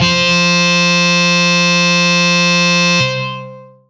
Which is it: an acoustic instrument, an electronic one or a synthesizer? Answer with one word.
electronic